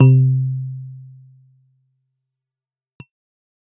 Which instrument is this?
electronic keyboard